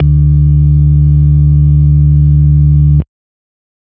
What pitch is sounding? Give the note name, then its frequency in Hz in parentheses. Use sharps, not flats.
D2 (73.42 Hz)